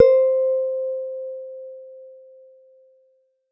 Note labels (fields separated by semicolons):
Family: guitar; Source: electronic; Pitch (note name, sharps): C5; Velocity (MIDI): 75; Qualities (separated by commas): dark, reverb